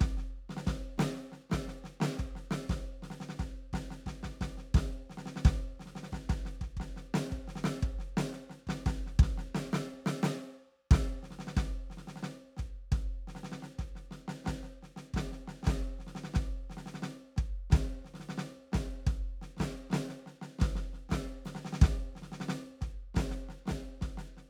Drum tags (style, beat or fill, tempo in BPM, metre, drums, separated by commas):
march, beat, 176 BPM, 4/4, hi-hat pedal, snare, kick